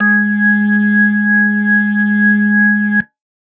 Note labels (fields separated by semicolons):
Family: organ; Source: electronic; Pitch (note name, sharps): G#3; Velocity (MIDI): 50